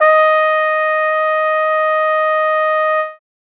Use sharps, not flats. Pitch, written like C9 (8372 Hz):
D#5 (622.3 Hz)